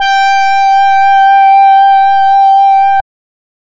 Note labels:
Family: reed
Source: synthesizer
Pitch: G5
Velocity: 50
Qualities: distorted, non-linear envelope

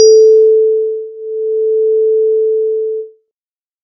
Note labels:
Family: synthesizer lead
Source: synthesizer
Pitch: A4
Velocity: 100

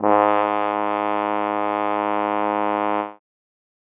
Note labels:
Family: brass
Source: acoustic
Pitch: G#2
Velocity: 100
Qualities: bright

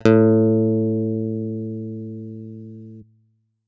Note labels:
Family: guitar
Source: electronic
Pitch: A2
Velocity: 127

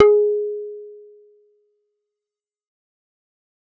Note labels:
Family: bass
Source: synthesizer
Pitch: G#4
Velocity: 100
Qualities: fast decay

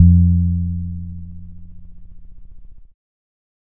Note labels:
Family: keyboard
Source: electronic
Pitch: F2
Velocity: 50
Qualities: dark

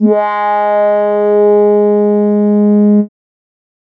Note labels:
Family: keyboard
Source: synthesizer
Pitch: G#3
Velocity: 75

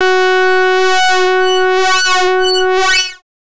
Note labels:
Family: bass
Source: synthesizer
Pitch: F#4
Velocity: 50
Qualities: distorted, non-linear envelope

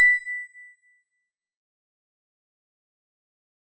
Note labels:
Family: mallet percussion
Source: acoustic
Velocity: 100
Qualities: fast decay

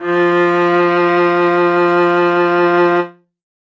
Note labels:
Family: string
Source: acoustic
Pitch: F3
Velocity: 50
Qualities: reverb

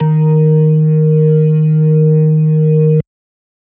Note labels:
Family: organ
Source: electronic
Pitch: D#3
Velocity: 75

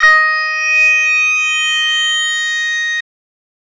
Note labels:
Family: voice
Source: synthesizer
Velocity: 75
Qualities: bright, distorted

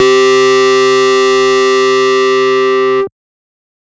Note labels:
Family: bass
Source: synthesizer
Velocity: 50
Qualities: bright, distorted, multiphonic

